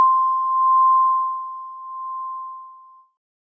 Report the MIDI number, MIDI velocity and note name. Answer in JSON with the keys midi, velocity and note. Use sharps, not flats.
{"midi": 84, "velocity": 100, "note": "C6"}